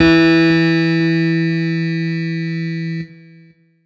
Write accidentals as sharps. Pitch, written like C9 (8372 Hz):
E3 (164.8 Hz)